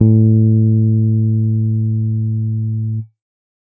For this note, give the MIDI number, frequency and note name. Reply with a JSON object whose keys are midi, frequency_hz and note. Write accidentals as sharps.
{"midi": 45, "frequency_hz": 110, "note": "A2"}